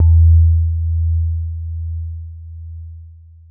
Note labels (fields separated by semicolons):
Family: keyboard; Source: electronic; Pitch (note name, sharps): E2; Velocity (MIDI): 100; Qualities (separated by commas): dark, long release